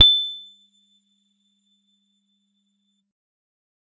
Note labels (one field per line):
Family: guitar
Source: electronic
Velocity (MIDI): 50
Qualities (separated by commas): bright, percussive